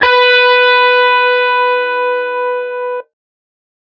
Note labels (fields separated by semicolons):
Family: guitar; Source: electronic; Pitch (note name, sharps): B4; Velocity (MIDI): 127; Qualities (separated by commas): distorted